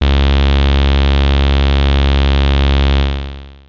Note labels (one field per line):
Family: bass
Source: synthesizer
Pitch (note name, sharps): C#2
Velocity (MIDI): 50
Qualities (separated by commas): bright, distorted, long release